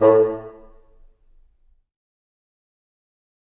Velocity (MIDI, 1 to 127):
75